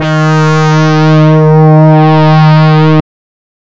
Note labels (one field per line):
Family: reed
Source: synthesizer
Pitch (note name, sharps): D#3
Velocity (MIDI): 100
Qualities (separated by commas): distorted, non-linear envelope